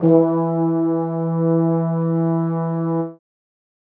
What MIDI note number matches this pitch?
52